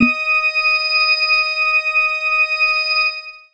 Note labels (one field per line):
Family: organ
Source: electronic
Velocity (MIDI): 50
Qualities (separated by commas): reverb